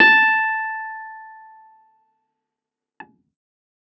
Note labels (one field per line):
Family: keyboard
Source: electronic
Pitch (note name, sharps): A5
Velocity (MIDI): 100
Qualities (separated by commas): distorted, fast decay